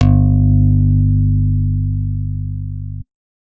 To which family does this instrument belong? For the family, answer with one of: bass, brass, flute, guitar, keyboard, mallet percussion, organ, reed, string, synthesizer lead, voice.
guitar